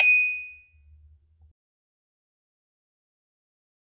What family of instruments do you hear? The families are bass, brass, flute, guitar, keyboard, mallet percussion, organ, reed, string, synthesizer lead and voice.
mallet percussion